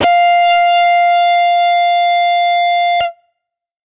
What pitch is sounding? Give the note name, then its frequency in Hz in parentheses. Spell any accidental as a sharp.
F5 (698.5 Hz)